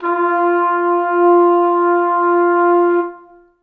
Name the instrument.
acoustic brass instrument